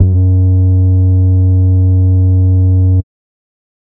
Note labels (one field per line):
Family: bass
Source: synthesizer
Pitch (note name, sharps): F#2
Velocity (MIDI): 50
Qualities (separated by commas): dark, distorted, tempo-synced